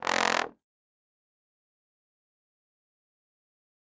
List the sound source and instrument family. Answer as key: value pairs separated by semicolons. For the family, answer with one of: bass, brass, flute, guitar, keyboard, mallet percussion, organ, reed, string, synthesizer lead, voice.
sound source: acoustic; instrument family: brass